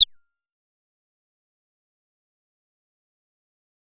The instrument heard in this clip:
synthesizer bass